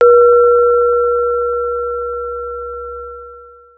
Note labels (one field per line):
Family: keyboard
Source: acoustic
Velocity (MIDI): 127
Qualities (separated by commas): long release